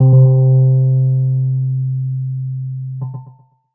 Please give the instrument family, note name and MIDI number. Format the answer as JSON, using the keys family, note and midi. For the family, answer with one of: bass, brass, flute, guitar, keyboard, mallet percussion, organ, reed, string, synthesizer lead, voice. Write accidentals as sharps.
{"family": "keyboard", "note": "C3", "midi": 48}